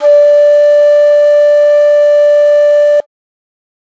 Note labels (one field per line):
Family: flute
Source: acoustic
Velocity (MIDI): 100